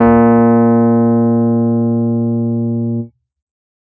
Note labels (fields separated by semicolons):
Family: keyboard; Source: electronic; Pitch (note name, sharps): A#2; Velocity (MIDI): 127; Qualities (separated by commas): distorted